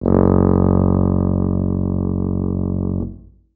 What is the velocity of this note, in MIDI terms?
50